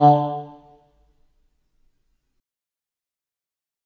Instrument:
acoustic reed instrument